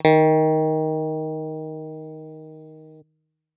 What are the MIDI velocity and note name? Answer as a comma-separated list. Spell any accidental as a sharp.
127, D#3